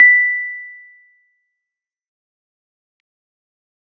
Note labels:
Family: keyboard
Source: electronic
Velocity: 75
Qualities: fast decay

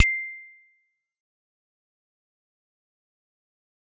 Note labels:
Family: mallet percussion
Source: acoustic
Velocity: 75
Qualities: fast decay, percussive

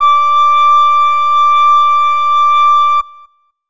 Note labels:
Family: flute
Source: acoustic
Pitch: D6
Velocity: 75

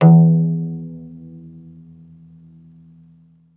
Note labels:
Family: guitar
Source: acoustic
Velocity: 50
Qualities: dark, reverb

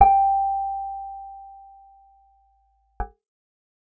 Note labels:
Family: guitar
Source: acoustic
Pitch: G5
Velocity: 50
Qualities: dark

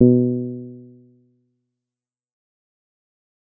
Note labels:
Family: bass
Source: synthesizer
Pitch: B2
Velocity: 75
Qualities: dark, fast decay

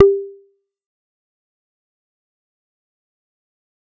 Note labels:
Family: bass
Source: synthesizer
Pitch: G4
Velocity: 100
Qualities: distorted, fast decay, percussive

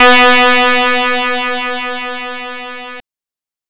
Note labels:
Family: guitar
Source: synthesizer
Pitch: B3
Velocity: 50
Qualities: bright, distorted

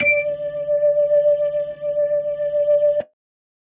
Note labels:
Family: organ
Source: electronic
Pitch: D5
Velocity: 50

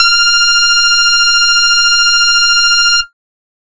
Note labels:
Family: bass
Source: synthesizer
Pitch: F6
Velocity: 127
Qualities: bright, distorted, multiphonic, tempo-synced

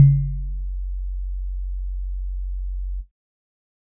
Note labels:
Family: keyboard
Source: electronic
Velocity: 75

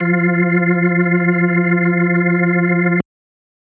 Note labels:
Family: organ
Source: electronic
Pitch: F3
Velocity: 75

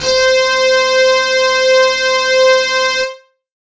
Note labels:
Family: guitar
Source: electronic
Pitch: C5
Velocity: 75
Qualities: distorted

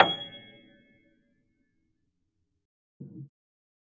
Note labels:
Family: keyboard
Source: acoustic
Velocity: 25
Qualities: fast decay, percussive, reverb

